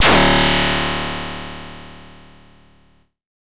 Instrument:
synthesizer bass